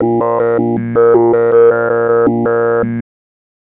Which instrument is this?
synthesizer bass